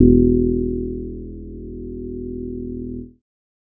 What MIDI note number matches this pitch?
28